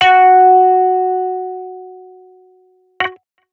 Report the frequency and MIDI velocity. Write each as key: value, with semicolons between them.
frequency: 370 Hz; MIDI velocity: 100